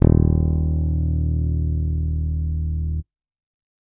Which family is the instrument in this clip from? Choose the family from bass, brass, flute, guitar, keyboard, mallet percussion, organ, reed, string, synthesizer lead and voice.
bass